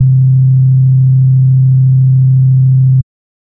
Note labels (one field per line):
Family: bass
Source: synthesizer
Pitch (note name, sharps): C3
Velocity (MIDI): 25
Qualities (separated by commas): dark